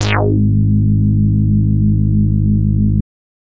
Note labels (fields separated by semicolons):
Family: bass; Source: synthesizer; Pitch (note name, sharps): G#1; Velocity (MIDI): 25; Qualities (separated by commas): distorted